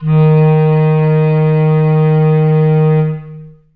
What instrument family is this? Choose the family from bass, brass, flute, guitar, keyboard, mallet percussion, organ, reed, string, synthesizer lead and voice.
reed